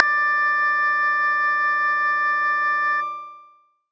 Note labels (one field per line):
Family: bass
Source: synthesizer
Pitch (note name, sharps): D5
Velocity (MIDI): 127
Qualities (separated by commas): multiphonic